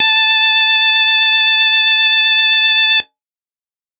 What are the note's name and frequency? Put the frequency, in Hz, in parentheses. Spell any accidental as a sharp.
A5 (880 Hz)